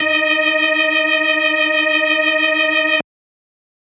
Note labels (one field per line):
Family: organ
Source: electronic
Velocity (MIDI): 100